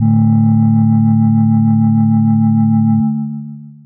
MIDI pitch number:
26